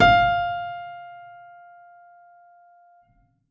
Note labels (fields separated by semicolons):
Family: keyboard; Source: acoustic; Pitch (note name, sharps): F5; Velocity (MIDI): 127; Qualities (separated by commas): reverb